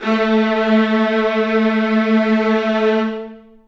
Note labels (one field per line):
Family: string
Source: acoustic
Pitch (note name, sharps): A3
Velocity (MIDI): 127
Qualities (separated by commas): long release, reverb